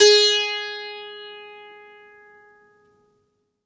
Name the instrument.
acoustic guitar